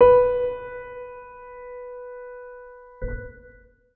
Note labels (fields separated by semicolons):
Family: organ; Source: electronic; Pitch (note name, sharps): B4; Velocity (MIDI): 25; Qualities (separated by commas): long release, reverb